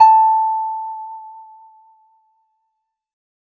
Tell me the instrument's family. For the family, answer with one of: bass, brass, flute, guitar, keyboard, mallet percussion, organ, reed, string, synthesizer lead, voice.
guitar